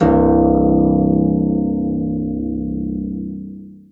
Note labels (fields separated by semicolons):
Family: string; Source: acoustic; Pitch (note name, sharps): C1; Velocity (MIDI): 100; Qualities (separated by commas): long release, reverb